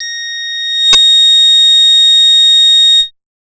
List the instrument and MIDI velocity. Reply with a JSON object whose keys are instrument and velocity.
{"instrument": "synthesizer bass", "velocity": 50}